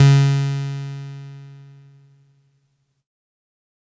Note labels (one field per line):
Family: keyboard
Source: electronic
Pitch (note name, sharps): C#3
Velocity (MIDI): 75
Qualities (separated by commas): bright, distorted